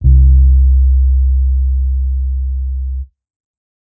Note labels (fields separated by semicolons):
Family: bass; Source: electronic; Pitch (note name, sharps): C2; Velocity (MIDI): 25; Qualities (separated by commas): dark